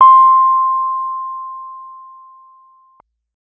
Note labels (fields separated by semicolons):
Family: keyboard; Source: electronic; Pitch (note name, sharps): C6; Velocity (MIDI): 75